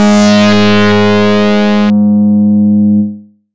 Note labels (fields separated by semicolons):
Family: bass; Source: synthesizer; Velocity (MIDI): 127; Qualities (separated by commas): bright, distorted